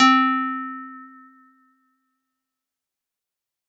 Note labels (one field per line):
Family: guitar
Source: acoustic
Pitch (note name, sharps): C4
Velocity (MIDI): 100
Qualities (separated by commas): fast decay